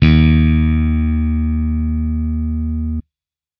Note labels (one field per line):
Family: bass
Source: electronic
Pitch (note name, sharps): D#2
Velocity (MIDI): 127